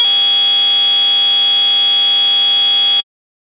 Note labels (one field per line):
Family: bass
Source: synthesizer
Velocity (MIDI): 127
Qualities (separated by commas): bright, distorted